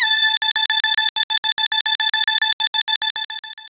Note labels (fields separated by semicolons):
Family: synthesizer lead; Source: synthesizer; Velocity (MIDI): 100; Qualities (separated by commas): long release